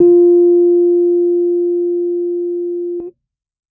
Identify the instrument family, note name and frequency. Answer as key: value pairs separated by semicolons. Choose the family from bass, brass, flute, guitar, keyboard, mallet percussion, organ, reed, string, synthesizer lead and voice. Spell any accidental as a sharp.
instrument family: keyboard; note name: F4; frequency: 349.2 Hz